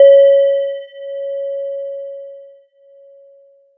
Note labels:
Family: mallet percussion; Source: electronic; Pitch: C#5; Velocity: 25; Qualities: multiphonic

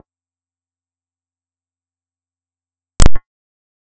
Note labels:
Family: bass; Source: synthesizer; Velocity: 50; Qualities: percussive, reverb

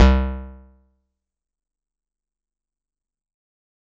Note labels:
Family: guitar; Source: electronic; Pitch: C2; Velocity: 50; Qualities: fast decay, percussive

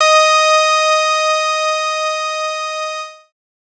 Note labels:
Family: bass; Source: synthesizer; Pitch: D#5; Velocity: 25; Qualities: bright, distorted

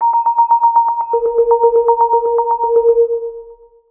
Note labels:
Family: mallet percussion; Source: synthesizer; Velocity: 50; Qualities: dark, long release, multiphonic, percussive, tempo-synced

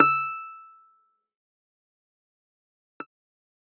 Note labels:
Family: guitar; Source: electronic; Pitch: E6; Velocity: 75; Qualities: fast decay, percussive

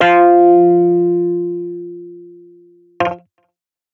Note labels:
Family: guitar; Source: electronic; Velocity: 100; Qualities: distorted

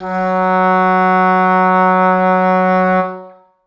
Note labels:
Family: reed; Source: acoustic; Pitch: F#3; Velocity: 50; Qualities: reverb

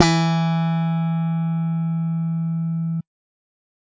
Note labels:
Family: bass; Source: electronic; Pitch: E3; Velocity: 100; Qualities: bright

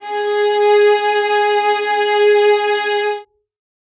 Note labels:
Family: string; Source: acoustic; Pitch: G#4; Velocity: 75; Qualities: reverb

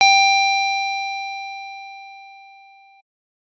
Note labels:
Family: keyboard; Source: electronic; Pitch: G5; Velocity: 127; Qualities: bright

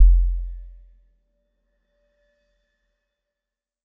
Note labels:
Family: mallet percussion; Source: electronic; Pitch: F1; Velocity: 75; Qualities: non-linear envelope, percussive

